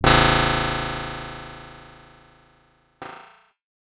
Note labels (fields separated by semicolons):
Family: guitar; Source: acoustic; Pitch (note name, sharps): A0; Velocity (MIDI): 127; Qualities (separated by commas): bright, distorted